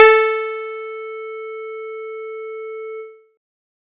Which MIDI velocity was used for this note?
127